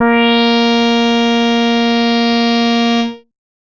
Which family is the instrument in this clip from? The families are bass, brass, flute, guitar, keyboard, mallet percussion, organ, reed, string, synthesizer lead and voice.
bass